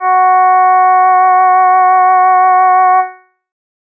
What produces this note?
synthesizer reed instrument